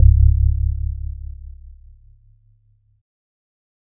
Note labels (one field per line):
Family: keyboard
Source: electronic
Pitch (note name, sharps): C#1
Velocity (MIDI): 100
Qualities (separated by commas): dark